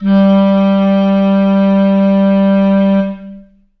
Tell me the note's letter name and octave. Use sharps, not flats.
G3